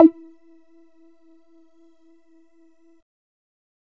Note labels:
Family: bass; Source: synthesizer; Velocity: 25; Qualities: percussive

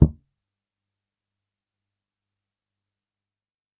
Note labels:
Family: bass; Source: electronic; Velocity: 25; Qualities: fast decay, percussive

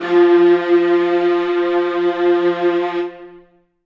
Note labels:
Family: string; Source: acoustic; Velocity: 127; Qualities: reverb

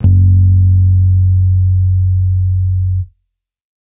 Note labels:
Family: bass; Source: electronic; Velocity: 25

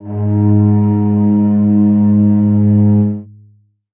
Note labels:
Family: string; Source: acoustic; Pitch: G#2; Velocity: 25; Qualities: long release, reverb

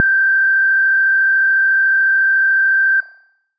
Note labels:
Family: bass; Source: synthesizer; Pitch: G6; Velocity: 127

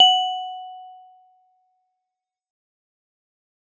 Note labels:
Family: mallet percussion; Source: acoustic; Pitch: F#5; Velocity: 100; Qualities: fast decay

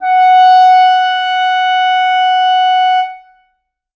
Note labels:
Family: reed; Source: acoustic; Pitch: F#5; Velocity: 127; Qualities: reverb

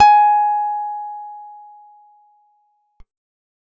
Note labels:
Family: guitar; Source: acoustic; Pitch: G#5; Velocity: 75

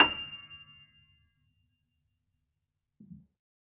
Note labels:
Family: keyboard; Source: acoustic; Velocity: 25; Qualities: fast decay, percussive

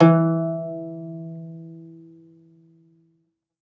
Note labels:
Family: guitar; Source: acoustic; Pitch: E3; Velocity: 50; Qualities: reverb

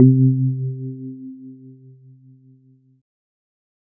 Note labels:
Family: keyboard; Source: electronic; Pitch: C3; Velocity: 50; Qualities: dark

